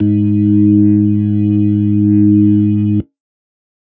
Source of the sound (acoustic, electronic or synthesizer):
electronic